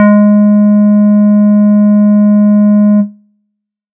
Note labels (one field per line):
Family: bass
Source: synthesizer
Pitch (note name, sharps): G#3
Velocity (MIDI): 50